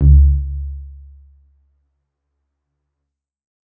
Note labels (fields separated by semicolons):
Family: keyboard; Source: electronic; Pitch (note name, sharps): C#2; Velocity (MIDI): 50; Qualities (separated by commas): dark